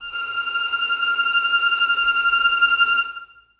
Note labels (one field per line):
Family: string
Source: acoustic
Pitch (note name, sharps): F6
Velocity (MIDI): 25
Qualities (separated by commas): bright, non-linear envelope, reverb